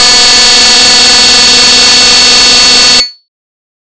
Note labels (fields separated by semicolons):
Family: bass; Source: synthesizer; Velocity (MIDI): 25; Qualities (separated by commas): bright, distorted